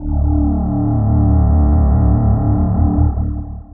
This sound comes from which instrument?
synthesizer voice